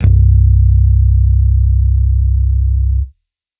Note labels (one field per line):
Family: bass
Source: electronic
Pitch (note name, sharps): C1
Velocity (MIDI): 127